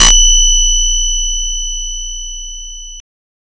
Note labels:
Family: guitar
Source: synthesizer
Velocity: 100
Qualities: bright, distorted

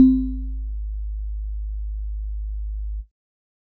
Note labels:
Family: keyboard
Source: electronic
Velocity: 127

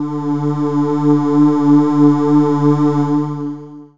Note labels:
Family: voice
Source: synthesizer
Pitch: D3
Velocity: 100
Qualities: distorted, long release

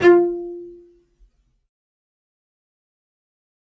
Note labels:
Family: string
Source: acoustic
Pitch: F4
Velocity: 75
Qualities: fast decay, percussive, reverb

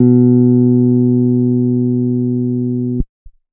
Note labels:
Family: keyboard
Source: electronic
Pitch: B2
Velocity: 50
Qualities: dark

